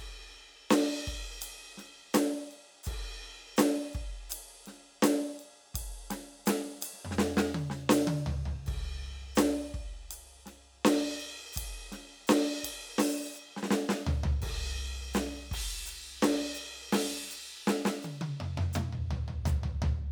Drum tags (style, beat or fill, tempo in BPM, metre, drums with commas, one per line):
soft pop
beat
83 BPM
4/4
crash, ride, open hi-hat, hi-hat pedal, snare, high tom, mid tom, floor tom, kick